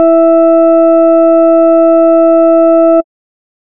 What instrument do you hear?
synthesizer bass